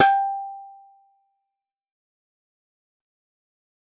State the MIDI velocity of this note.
50